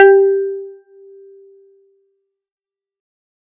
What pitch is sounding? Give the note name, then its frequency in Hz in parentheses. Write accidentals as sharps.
G4 (392 Hz)